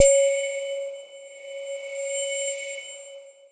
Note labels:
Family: mallet percussion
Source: electronic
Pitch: C#5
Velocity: 127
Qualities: bright, non-linear envelope

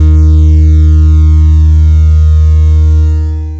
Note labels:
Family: bass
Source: synthesizer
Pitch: D#2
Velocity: 127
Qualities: bright, distorted, long release

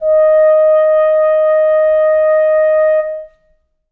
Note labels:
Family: reed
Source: acoustic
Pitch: D#5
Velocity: 50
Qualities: reverb

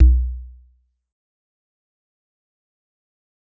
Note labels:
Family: mallet percussion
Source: acoustic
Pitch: B1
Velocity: 100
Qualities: dark, fast decay, percussive

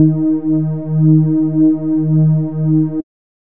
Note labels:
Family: bass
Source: synthesizer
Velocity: 100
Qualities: dark

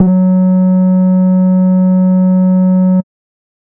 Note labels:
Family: bass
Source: synthesizer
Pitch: F#3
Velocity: 75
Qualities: dark, distorted, tempo-synced

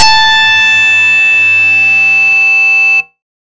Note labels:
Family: bass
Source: synthesizer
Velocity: 100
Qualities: bright, distorted

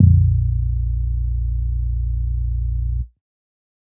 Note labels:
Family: bass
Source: synthesizer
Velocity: 75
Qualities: dark

